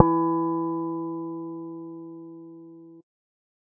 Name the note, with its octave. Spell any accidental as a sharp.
E3